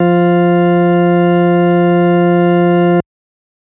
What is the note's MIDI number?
53